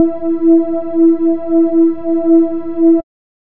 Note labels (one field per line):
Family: bass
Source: synthesizer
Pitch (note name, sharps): E4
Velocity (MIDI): 127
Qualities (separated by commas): dark